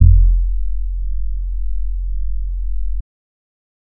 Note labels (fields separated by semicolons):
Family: bass; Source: synthesizer; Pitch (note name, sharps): F1; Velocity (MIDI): 25; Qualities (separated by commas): dark